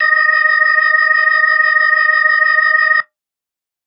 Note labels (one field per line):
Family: organ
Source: electronic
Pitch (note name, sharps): D#5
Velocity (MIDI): 100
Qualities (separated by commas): bright